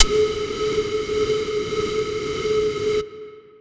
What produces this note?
acoustic flute